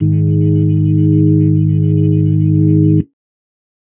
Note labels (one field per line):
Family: organ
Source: electronic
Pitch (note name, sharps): G#1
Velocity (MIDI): 25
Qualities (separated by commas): dark